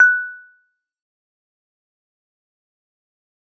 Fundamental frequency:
1480 Hz